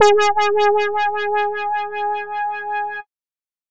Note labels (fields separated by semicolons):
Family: bass; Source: synthesizer; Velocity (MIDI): 100; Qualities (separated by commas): distorted